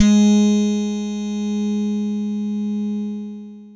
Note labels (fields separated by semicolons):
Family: guitar; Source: synthesizer; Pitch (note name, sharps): G#3; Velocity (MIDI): 100; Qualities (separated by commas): long release